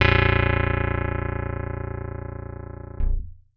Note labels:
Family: guitar; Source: electronic; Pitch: A#0; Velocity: 100; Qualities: reverb

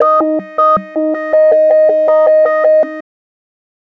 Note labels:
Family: bass; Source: synthesizer; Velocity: 100; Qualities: tempo-synced

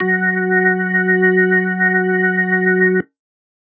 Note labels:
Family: organ; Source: electronic; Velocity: 50

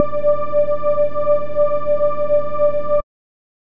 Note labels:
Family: bass; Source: synthesizer; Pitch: D5; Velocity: 100; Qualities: dark

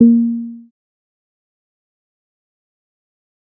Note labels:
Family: bass; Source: synthesizer; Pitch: A#3; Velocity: 127; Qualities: dark, fast decay, percussive

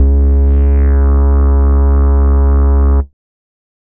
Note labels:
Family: bass; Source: synthesizer; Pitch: C#2; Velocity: 127; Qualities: distorted

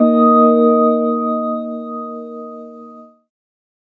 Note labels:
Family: keyboard; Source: synthesizer; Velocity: 25

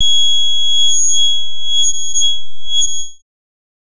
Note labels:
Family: bass; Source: synthesizer; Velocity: 25; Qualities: bright, distorted, non-linear envelope

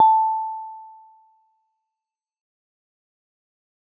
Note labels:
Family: mallet percussion; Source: acoustic; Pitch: A5; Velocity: 100; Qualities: fast decay

